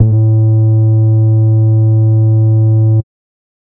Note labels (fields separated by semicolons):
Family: bass; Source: synthesizer; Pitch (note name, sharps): A2; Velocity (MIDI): 100; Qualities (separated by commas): dark, distorted, tempo-synced